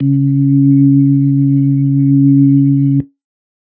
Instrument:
electronic organ